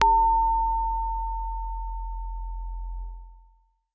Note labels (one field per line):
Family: keyboard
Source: acoustic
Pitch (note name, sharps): F1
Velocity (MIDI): 75